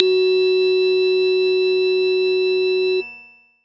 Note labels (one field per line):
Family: bass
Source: synthesizer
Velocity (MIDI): 127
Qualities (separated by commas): multiphonic